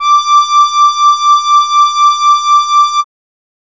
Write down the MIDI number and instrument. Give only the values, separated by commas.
86, acoustic keyboard